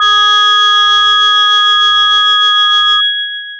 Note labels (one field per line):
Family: mallet percussion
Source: electronic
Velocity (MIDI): 127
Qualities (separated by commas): bright, long release